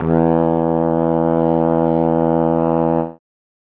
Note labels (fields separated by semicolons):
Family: brass; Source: acoustic; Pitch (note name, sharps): E2; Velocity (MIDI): 50